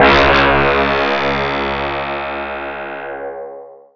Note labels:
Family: mallet percussion; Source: electronic; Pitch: C#2; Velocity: 75; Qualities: bright, distorted, long release, non-linear envelope

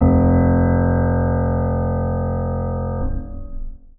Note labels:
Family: organ; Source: electronic; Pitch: F1; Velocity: 50; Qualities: long release, reverb

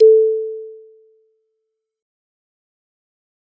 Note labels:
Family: mallet percussion; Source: acoustic; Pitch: A4; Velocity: 75; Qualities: fast decay

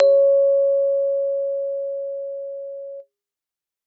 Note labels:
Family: keyboard; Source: acoustic; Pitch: C#5; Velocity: 100

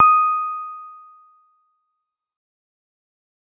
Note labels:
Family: keyboard; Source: electronic; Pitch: D#6; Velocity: 25; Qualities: fast decay

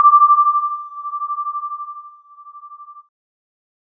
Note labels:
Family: keyboard; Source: electronic; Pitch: D6; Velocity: 100; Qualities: multiphonic

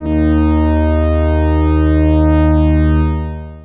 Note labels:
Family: organ; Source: electronic; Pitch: D#2; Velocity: 75; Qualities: distorted, long release

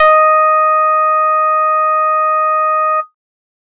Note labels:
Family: bass; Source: synthesizer; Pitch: D#5; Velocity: 25

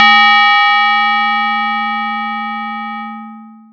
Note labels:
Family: mallet percussion; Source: acoustic; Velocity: 75; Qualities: distorted, long release

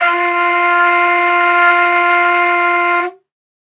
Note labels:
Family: flute; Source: acoustic; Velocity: 127

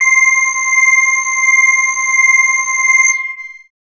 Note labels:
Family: bass; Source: synthesizer; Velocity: 127; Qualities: distorted, long release, multiphonic

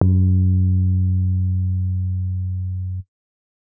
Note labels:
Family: keyboard; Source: electronic; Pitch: F#2; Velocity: 50; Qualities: distorted

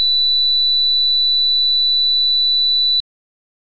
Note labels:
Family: organ; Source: electronic; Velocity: 50; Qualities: bright

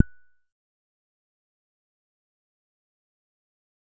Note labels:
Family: bass; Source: synthesizer; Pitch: F#6; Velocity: 25; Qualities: fast decay, percussive

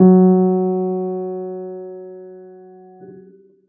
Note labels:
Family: keyboard; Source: acoustic; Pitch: F#3; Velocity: 50; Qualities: reverb

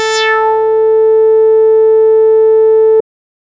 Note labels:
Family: bass; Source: synthesizer; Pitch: A4; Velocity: 127; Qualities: distorted

